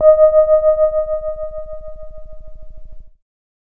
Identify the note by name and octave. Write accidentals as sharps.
D#5